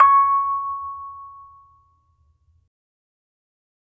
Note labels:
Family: mallet percussion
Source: acoustic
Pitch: C#6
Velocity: 75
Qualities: reverb

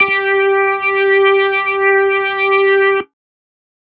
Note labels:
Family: organ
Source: electronic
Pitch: G4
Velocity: 75

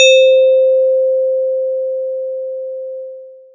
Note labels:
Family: mallet percussion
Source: electronic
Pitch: C5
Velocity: 50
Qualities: long release, multiphonic

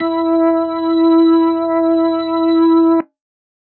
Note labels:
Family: organ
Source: electronic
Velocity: 50

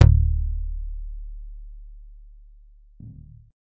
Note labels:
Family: guitar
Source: electronic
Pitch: D1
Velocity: 127

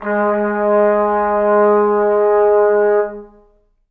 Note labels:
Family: brass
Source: acoustic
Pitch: G#3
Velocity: 25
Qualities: reverb

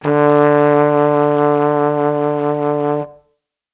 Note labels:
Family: brass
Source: acoustic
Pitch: D3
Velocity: 25

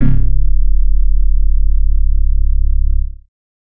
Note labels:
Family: bass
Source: synthesizer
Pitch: C#1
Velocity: 25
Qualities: distorted

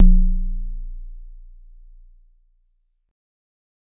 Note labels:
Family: mallet percussion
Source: acoustic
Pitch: A#0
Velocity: 127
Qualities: dark

